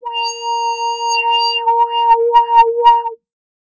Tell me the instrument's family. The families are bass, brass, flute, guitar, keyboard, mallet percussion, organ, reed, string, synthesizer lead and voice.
bass